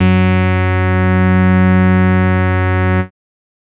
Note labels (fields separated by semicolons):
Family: bass; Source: synthesizer; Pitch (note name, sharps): F#2; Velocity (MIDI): 50; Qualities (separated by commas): bright, distorted